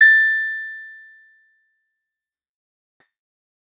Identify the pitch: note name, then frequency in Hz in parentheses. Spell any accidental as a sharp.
A6 (1760 Hz)